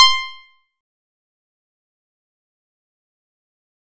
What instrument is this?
acoustic guitar